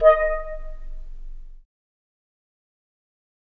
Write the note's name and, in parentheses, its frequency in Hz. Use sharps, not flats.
D#5 (622.3 Hz)